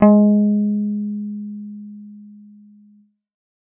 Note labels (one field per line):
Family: bass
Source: synthesizer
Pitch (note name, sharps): G#3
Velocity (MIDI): 50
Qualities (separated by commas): dark